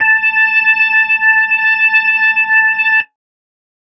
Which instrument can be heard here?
electronic organ